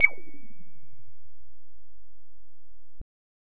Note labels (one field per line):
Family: bass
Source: synthesizer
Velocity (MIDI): 50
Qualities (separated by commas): distorted